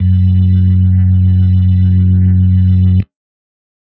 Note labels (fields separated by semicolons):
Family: organ; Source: electronic; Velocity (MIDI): 100; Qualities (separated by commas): dark